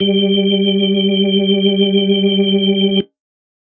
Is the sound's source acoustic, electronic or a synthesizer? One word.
electronic